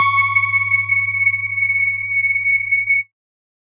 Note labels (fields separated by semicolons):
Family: mallet percussion; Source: electronic; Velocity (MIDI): 50